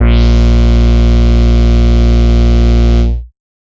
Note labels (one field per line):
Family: bass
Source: synthesizer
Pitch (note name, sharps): A#1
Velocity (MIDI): 75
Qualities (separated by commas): bright, distorted